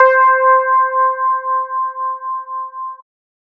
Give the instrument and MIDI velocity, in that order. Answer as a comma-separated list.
synthesizer bass, 127